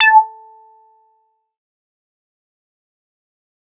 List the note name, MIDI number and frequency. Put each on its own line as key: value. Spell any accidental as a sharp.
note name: A5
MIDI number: 81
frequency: 880 Hz